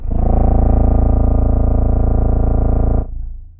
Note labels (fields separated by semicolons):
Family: reed; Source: acoustic; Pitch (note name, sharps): A0; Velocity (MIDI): 100; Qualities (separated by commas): long release, reverb